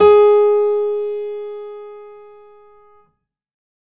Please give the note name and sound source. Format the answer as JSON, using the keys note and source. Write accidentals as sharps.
{"note": "G#4", "source": "acoustic"}